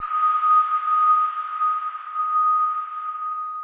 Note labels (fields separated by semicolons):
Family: mallet percussion; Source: electronic; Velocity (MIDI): 50; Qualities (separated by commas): bright, long release, non-linear envelope